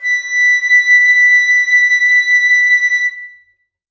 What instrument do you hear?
acoustic flute